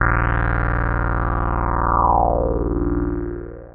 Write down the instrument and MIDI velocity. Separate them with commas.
synthesizer lead, 127